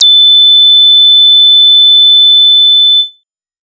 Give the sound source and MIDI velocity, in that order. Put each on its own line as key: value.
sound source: synthesizer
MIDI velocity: 127